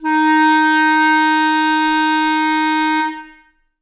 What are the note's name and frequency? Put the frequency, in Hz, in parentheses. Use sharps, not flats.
D#4 (311.1 Hz)